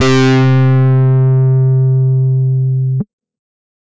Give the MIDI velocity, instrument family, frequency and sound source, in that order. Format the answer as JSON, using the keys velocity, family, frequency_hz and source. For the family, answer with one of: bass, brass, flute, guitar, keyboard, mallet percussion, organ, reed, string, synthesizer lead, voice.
{"velocity": 127, "family": "guitar", "frequency_hz": 130.8, "source": "electronic"}